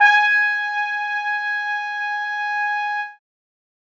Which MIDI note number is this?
80